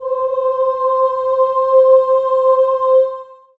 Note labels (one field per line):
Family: voice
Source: acoustic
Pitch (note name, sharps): C5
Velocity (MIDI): 127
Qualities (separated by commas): reverb